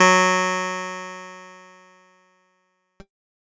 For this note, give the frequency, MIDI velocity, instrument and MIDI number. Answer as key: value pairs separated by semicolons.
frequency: 185 Hz; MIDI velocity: 127; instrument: electronic keyboard; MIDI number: 54